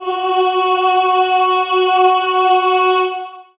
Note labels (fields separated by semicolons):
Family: voice; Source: acoustic; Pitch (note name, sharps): F#4; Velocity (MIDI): 127; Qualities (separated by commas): long release, reverb